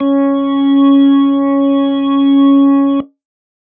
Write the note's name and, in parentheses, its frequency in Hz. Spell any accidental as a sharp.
C#4 (277.2 Hz)